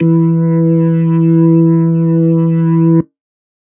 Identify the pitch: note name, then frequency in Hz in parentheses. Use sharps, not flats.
E3 (164.8 Hz)